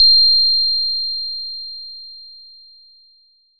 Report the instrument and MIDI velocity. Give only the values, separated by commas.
synthesizer bass, 75